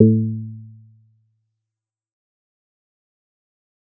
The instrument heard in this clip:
synthesizer bass